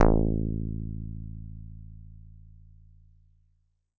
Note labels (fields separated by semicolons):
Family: mallet percussion; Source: acoustic; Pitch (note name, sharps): A0; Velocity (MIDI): 127